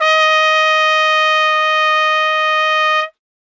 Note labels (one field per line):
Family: brass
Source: acoustic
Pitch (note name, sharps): D#5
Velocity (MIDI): 75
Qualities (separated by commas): bright